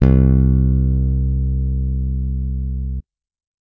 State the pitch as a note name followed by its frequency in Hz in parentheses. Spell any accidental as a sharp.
C2 (65.41 Hz)